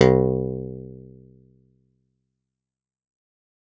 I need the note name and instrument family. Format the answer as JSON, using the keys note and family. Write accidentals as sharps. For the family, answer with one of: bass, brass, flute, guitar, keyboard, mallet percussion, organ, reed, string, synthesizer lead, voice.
{"note": "C2", "family": "guitar"}